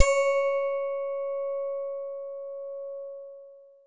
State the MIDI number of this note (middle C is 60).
73